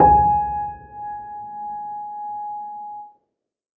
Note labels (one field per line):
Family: keyboard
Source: acoustic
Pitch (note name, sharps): G#5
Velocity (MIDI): 50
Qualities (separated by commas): reverb